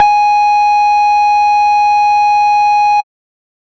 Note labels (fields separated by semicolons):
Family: bass; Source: synthesizer; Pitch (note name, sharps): G#5; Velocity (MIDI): 50; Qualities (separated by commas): distorted, tempo-synced